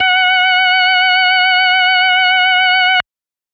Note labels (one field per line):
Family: organ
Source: electronic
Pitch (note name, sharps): F#5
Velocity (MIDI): 50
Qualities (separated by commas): distorted